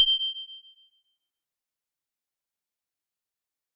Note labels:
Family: mallet percussion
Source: acoustic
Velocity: 100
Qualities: bright, fast decay

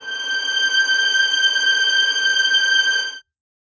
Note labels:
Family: string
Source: acoustic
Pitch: G6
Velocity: 75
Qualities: reverb

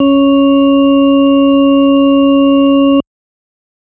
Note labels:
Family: organ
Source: electronic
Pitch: C#4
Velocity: 75

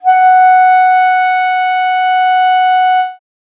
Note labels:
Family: reed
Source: acoustic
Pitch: F#5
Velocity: 25

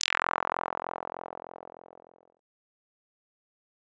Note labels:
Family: bass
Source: synthesizer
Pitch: F1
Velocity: 75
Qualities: bright, distorted, fast decay

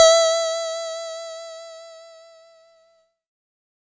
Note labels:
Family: keyboard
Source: electronic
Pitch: E5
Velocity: 25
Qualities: bright

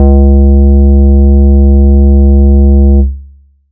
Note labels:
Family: bass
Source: synthesizer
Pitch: C#2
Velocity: 127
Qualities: long release

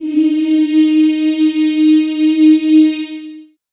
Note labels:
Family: voice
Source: acoustic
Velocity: 75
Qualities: long release, reverb

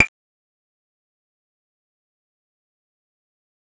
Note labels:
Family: bass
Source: synthesizer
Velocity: 25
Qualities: fast decay, percussive

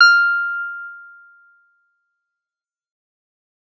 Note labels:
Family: bass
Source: synthesizer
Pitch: F6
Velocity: 127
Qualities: fast decay

